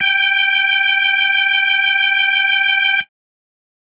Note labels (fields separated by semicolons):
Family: organ; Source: electronic; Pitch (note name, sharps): G5; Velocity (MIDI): 75